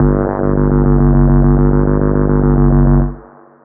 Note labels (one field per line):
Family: bass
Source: synthesizer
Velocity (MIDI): 127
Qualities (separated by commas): long release, reverb